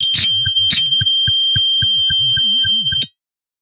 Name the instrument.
synthesizer guitar